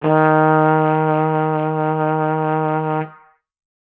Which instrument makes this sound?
acoustic brass instrument